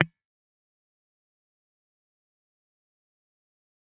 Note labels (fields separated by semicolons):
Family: guitar; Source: electronic; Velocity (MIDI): 25; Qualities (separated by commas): distorted, fast decay, percussive